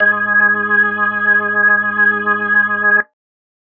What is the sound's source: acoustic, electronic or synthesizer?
electronic